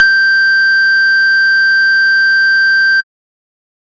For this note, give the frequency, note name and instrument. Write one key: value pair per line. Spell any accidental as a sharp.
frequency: 1568 Hz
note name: G6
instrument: synthesizer bass